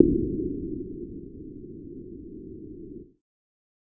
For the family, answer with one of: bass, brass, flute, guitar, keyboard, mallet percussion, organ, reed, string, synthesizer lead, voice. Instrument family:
bass